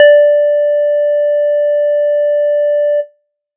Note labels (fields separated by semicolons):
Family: bass; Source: synthesizer; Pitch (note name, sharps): D5; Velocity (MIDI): 75